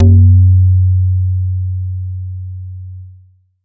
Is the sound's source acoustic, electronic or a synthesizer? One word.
synthesizer